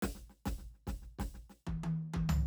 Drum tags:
Brazilian baião, fill, 95 BPM, 4/4, snare, high tom, floor tom, kick

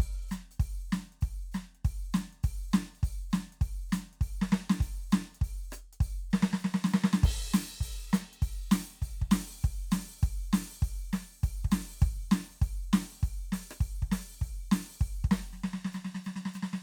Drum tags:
rockabilly, beat, 200 BPM, 4/4, crash, closed hi-hat, open hi-hat, hi-hat pedal, snare, cross-stick, kick

